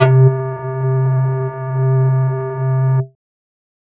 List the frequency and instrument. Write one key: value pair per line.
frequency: 130.8 Hz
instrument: synthesizer flute